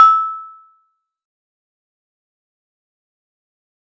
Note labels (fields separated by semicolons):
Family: mallet percussion; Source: acoustic; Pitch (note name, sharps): E6; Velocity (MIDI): 100; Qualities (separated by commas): fast decay, percussive